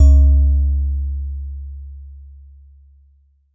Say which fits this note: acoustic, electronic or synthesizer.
acoustic